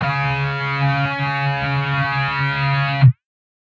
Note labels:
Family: guitar; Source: synthesizer; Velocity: 127

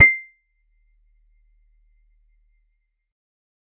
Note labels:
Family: guitar; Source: acoustic; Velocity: 50; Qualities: percussive

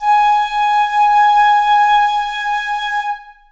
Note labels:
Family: flute; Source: acoustic; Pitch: G#5; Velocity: 50; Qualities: reverb

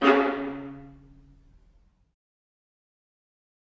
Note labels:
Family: string; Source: acoustic; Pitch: C#3; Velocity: 127; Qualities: fast decay, reverb

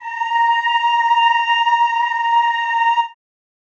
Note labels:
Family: voice; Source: acoustic; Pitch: A#5; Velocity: 127; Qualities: reverb

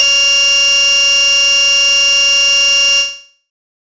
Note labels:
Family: bass; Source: synthesizer; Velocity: 50; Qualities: bright, distorted

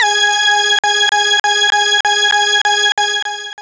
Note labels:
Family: synthesizer lead; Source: synthesizer; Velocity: 100; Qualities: bright, long release

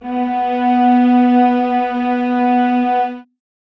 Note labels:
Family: string; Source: acoustic; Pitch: B3; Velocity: 25; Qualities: reverb

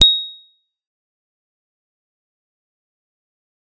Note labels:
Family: guitar; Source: electronic; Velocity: 25; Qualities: fast decay, percussive

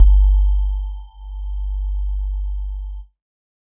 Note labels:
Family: synthesizer lead; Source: synthesizer; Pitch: G1; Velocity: 25

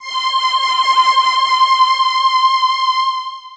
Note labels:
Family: voice; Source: synthesizer; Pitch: C6; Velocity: 50; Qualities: bright, distorted, long release

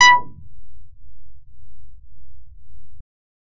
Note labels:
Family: bass; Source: synthesizer; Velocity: 127; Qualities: distorted

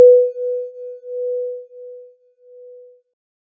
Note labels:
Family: keyboard; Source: synthesizer; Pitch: B4; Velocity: 127

